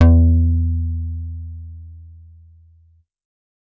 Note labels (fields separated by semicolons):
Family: bass; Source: synthesizer; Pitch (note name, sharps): E2; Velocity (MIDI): 50